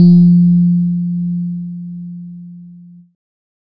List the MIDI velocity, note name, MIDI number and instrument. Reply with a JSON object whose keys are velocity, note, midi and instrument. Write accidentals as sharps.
{"velocity": 50, "note": "F3", "midi": 53, "instrument": "electronic keyboard"}